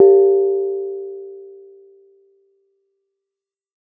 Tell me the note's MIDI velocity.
127